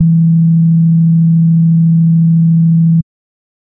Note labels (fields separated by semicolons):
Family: bass; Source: synthesizer; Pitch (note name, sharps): E3; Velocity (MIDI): 75; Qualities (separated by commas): dark